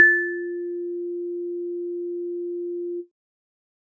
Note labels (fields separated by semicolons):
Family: keyboard; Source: electronic; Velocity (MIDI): 100